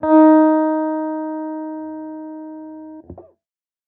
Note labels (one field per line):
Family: guitar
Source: electronic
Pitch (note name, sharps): D#4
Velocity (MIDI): 75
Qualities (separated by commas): non-linear envelope